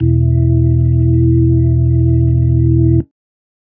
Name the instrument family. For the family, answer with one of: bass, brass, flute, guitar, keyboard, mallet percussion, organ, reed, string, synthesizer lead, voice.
organ